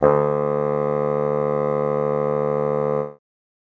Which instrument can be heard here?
acoustic reed instrument